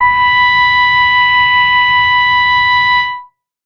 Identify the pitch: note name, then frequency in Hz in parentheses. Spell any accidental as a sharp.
B5 (987.8 Hz)